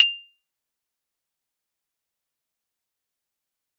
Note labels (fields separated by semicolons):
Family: mallet percussion; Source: acoustic; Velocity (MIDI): 127; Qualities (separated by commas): bright, fast decay, percussive